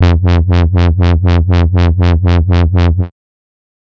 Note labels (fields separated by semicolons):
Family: bass; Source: synthesizer; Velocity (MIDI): 50; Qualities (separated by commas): bright, distorted, tempo-synced